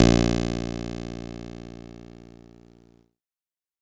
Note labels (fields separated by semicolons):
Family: keyboard; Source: electronic; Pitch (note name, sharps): A#1; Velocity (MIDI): 100; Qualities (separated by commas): bright, distorted